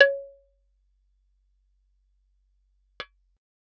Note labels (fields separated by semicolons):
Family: bass; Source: synthesizer; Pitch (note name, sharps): C#5; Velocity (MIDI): 100; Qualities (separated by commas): percussive